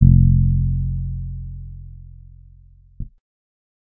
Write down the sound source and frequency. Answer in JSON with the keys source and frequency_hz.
{"source": "synthesizer", "frequency_hz": 43.65}